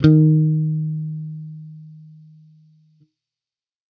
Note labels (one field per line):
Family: bass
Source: electronic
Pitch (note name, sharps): D#3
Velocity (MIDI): 100